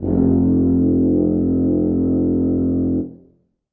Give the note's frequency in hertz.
43.65 Hz